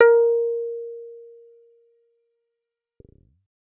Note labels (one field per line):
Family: bass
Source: synthesizer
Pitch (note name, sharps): A#4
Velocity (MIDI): 75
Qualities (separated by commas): fast decay